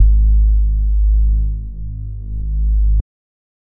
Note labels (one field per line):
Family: bass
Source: synthesizer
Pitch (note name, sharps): G#1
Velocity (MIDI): 25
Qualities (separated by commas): dark